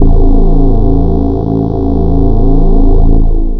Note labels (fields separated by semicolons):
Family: bass; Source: synthesizer; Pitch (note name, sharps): A0; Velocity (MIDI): 75; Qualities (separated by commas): long release